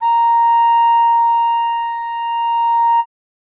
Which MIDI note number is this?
82